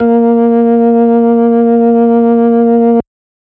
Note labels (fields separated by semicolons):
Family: organ; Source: electronic; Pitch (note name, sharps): A#3; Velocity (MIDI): 127; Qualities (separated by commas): distorted